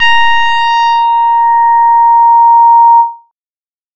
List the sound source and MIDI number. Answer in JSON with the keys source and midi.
{"source": "synthesizer", "midi": 82}